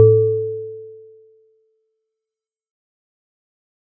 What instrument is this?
acoustic mallet percussion instrument